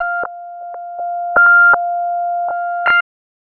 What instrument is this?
synthesizer bass